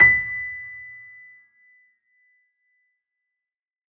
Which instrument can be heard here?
acoustic keyboard